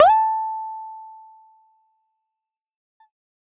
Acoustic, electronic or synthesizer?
electronic